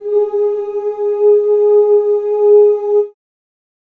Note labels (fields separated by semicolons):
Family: voice; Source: acoustic; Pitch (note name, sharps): G#4; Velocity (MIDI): 127; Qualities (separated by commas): dark, reverb